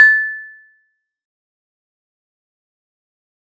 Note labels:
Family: mallet percussion; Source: acoustic; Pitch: A6; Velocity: 100; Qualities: fast decay, percussive

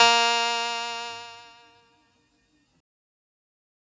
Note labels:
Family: keyboard; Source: synthesizer; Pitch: A#3; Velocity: 127; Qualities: bright

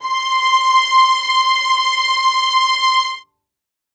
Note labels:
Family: string; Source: acoustic; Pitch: C6; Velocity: 100; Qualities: reverb

